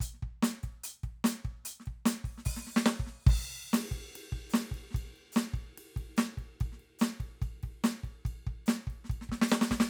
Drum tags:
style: rock; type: beat; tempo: 145 BPM; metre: 4/4; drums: crash, ride, ride bell, closed hi-hat, open hi-hat, hi-hat pedal, snare, kick

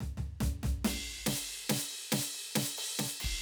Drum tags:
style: hip-hop; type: fill; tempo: 70 BPM; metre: 4/4; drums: crash, ride, snare, floor tom, kick

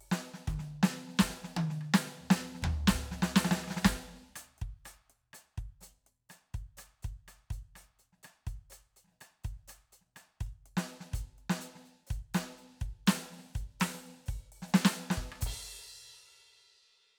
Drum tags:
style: cha-cha; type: beat; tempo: 124 BPM; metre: 4/4; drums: crash, closed hi-hat, open hi-hat, hi-hat pedal, snare, cross-stick, high tom, floor tom, kick

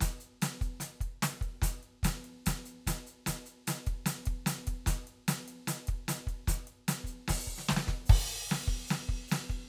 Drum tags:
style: Motown; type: beat; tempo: 148 BPM; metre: 4/4; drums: crash, ride, ride bell, closed hi-hat, open hi-hat, hi-hat pedal, snare, kick

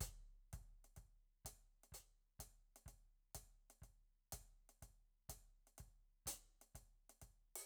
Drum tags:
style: jazz; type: beat; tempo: 125 BPM; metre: 4/4; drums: closed hi-hat, open hi-hat, hi-hat pedal, kick

